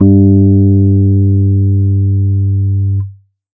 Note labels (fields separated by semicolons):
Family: keyboard; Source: electronic; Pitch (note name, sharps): G2; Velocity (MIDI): 75; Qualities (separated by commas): dark